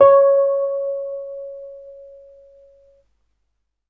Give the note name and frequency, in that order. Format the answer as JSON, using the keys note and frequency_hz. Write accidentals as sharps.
{"note": "C#5", "frequency_hz": 554.4}